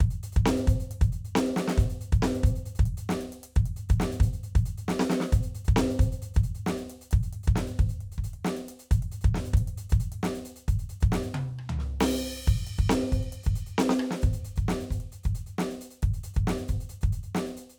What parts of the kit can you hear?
crash, closed hi-hat, snare, cross-stick, high tom, floor tom and kick